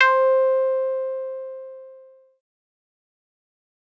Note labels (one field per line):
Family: synthesizer lead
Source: synthesizer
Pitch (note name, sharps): C5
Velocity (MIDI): 25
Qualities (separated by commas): distorted, fast decay